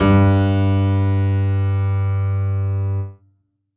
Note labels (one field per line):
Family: keyboard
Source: acoustic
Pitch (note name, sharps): G2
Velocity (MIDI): 100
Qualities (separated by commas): reverb